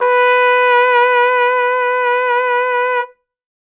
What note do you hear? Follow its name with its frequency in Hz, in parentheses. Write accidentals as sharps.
B4 (493.9 Hz)